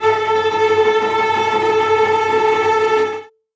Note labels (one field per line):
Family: string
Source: acoustic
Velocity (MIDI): 100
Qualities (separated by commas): bright, non-linear envelope, reverb